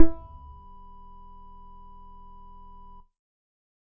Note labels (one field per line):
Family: bass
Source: synthesizer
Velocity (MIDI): 25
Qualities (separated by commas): distorted, percussive